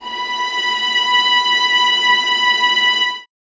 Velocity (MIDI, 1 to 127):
75